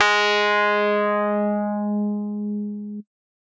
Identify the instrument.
electronic keyboard